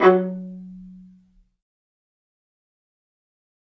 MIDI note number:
54